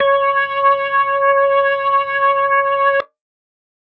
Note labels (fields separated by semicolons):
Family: organ; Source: electronic; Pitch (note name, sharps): C#5; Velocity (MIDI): 25